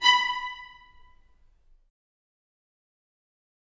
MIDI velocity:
100